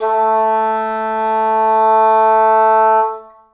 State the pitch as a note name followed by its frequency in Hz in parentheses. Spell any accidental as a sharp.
A3 (220 Hz)